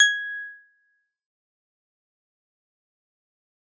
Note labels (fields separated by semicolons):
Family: keyboard; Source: electronic; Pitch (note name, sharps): G#6; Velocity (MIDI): 127; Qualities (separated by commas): fast decay, percussive